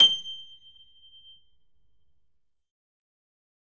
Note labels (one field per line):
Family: keyboard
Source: electronic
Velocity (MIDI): 127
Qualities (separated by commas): bright, fast decay, percussive